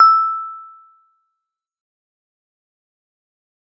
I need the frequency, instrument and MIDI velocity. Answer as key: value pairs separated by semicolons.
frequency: 1319 Hz; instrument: acoustic mallet percussion instrument; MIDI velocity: 127